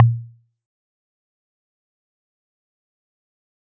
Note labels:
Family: mallet percussion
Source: acoustic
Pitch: A#2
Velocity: 75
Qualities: fast decay, percussive

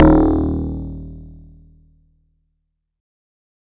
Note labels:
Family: guitar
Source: acoustic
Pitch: D#1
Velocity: 100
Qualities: distorted

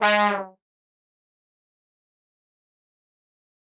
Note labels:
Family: brass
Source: acoustic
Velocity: 25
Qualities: bright, fast decay, percussive, reverb

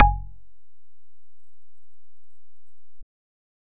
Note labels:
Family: bass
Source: synthesizer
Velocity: 50

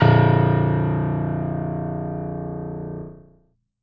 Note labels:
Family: keyboard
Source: acoustic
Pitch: A#0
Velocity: 100

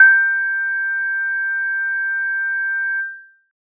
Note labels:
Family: keyboard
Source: electronic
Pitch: G6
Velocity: 25

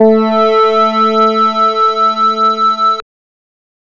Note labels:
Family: bass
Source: synthesizer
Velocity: 100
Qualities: distorted, multiphonic

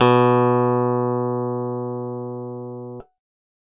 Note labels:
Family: keyboard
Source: electronic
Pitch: B2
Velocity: 75

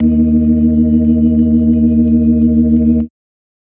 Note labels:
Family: organ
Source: electronic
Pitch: D#2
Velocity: 75

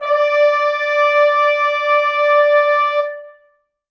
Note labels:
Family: brass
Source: acoustic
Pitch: D5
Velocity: 100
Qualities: reverb

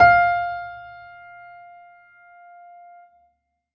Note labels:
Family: keyboard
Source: acoustic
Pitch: F5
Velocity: 100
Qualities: reverb

